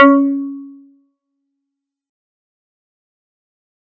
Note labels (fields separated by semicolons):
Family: guitar; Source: synthesizer; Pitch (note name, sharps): C#4; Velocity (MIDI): 100; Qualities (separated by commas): dark, fast decay